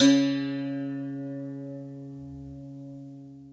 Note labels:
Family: guitar; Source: acoustic; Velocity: 25; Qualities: long release, reverb

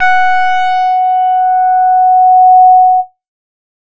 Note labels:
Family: bass; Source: synthesizer; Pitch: F#5; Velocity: 75; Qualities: distorted

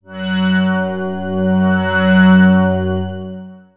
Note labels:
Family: synthesizer lead; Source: synthesizer; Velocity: 75; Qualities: bright, long release, non-linear envelope

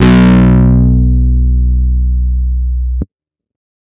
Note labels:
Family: guitar; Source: electronic; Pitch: B1; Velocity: 127; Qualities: bright, distorted

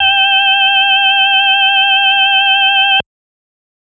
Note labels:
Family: organ; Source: electronic; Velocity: 25; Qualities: multiphonic

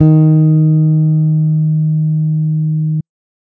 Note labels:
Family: bass; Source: electronic; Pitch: D#3; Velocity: 75

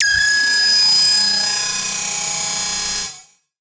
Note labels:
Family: synthesizer lead; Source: synthesizer; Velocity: 127; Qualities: bright, distorted, multiphonic, non-linear envelope

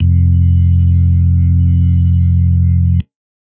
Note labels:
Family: organ; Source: electronic; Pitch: F1; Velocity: 127; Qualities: dark

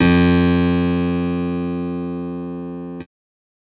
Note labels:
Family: keyboard; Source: electronic; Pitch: F2; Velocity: 127; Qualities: bright

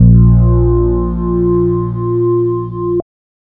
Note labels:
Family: bass; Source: synthesizer; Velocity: 75; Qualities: distorted, multiphonic

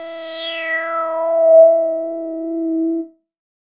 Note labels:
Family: bass; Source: synthesizer; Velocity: 25; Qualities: distorted, non-linear envelope

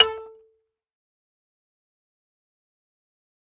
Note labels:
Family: mallet percussion; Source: acoustic; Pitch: A4; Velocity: 100; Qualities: fast decay, percussive, reverb

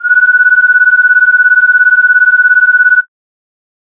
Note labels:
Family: flute; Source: synthesizer; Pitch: F#6; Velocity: 25

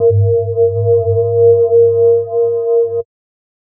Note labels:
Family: mallet percussion; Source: electronic; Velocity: 25; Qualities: multiphonic, non-linear envelope

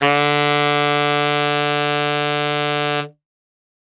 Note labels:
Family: reed; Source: acoustic; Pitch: D3; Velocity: 127

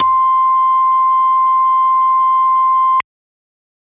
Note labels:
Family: organ; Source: electronic; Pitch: C6; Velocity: 25

